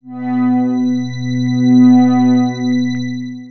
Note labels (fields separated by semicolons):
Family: synthesizer lead; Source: synthesizer; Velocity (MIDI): 25; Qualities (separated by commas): long release, non-linear envelope